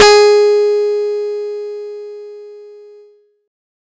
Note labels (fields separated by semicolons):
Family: guitar; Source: acoustic; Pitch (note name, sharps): G#4; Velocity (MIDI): 127; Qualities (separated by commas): bright